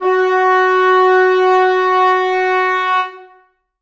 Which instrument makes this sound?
acoustic reed instrument